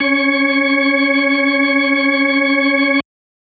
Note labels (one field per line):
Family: organ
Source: electronic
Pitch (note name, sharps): C#4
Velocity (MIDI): 50